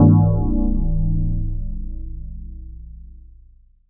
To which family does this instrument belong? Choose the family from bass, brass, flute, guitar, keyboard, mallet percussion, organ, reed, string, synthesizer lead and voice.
mallet percussion